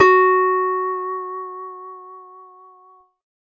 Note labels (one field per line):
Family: guitar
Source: acoustic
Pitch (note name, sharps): F#4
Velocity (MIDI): 100